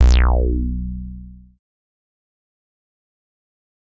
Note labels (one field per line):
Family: bass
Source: synthesizer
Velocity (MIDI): 100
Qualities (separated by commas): bright, distorted, fast decay